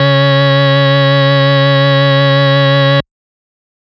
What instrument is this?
electronic organ